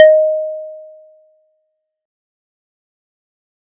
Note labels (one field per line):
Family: mallet percussion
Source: acoustic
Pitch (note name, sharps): D#5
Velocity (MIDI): 50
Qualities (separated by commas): fast decay